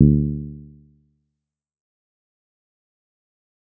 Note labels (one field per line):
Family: bass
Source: synthesizer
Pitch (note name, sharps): D2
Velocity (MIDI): 50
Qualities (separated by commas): dark, fast decay, percussive